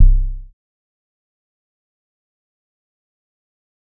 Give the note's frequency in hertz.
32.7 Hz